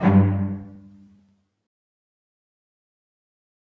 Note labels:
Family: string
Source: acoustic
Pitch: G2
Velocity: 75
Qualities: fast decay, reverb

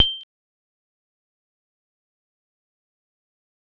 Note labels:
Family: mallet percussion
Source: acoustic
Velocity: 25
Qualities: bright, fast decay, percussive

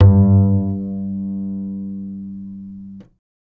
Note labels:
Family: bass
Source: electronic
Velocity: 127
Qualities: reverb

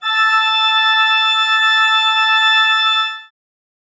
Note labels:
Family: organ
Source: acoustic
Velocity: 127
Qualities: bright, reverb

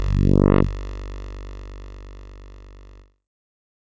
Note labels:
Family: keyboard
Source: synthesizer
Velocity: 25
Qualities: bright, distorted

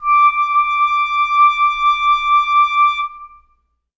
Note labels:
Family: reed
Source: acoustic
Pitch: D6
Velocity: 75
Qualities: reverb

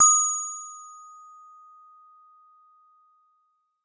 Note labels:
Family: mallet percussion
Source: acoustic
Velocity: 75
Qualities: bright

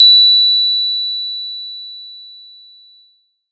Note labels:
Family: mallet percussion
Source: acoustic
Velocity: 127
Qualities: bright

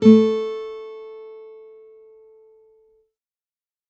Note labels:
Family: guitar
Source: acoustic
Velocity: 50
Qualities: reverb

